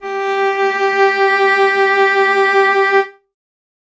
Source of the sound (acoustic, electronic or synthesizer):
acoustic